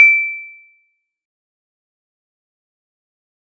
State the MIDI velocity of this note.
75